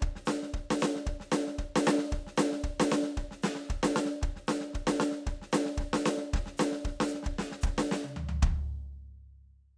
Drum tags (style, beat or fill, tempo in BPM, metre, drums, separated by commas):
country, beat, 114 BPM, 4/4, hi-hat pedal, snare, high tom, floor tom, kick